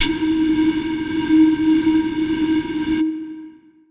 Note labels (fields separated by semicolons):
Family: flute; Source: acoustic; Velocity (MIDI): 50; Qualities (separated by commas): distorted, long release